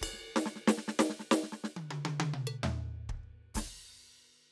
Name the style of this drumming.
rock